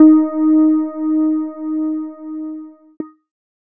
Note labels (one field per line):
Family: keyboard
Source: electronic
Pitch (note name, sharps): D#4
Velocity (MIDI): 25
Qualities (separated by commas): distorted